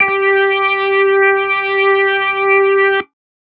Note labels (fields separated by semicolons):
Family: organ; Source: electronic; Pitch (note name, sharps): G4; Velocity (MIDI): 100